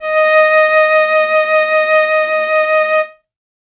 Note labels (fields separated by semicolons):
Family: string; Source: acoustic; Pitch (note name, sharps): D#5; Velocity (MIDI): 25; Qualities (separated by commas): reverb